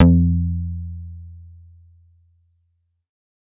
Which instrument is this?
synthesizer bass